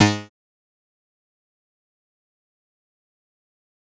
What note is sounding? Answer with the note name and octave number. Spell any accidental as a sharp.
G#2